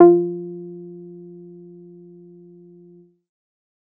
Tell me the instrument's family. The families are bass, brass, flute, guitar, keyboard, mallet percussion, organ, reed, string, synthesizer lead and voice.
bass